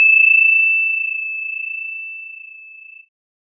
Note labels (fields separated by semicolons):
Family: keyboard; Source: electronic; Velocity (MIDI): 25; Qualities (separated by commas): bright, multiphonic